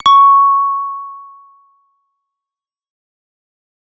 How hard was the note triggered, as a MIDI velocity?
50